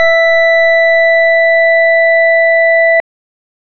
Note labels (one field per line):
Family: organ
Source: electronic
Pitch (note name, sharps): E5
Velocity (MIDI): 25